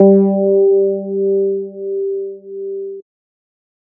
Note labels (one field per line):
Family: bass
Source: synthesizer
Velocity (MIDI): 100